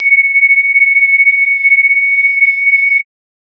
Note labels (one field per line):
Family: mallet percussion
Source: electronic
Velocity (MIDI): 25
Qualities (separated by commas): multiphonic, non-linear envelope